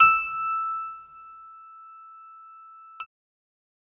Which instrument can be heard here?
electronic keyboard